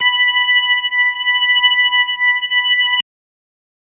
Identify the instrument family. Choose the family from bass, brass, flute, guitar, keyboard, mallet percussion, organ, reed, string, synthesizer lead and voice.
organ